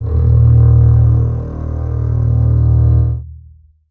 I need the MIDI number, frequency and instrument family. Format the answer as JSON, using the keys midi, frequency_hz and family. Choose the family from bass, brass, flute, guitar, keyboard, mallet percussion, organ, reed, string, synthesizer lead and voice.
{"midi": 27, "frequency_hz": 38.89, "family": "string"}